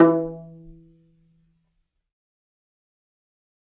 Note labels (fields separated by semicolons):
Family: string; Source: acoustic; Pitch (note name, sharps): E3; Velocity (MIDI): 127; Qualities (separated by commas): dark, fast decay, percussive, reverb